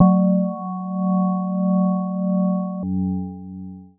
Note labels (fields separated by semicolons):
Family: mallet percussion; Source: synthesizer; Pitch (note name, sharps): F#3; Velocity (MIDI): 100; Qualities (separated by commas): long release, multiphonic